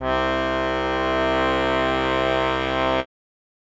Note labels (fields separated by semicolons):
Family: reed; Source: acoustic; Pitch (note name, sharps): C2; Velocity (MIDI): 50